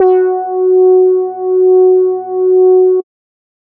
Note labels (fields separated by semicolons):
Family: bass; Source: synthesizer; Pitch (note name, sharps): F#4; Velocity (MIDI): 50